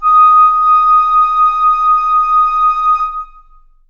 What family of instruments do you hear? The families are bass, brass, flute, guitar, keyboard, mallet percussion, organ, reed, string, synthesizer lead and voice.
flute